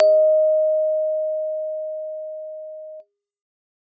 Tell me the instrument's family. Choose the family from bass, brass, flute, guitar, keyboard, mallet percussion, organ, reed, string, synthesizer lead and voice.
keyboard